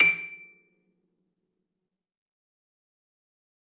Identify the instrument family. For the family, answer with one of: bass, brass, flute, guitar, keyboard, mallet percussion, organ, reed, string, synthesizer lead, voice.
string